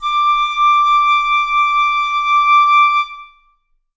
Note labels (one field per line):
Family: flute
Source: acoustic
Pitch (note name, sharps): D6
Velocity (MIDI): 75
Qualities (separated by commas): reverb